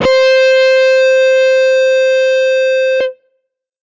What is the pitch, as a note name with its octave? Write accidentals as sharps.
C5